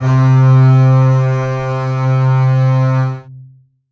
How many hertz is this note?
130.8 Hz